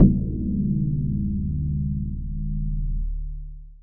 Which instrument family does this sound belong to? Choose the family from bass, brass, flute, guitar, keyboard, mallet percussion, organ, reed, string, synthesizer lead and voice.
mallet percussion